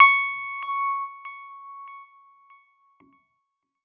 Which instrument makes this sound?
electronic keyboard